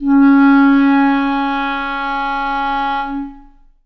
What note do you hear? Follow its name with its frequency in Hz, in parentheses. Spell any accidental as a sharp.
C#4 (277.2 Hz)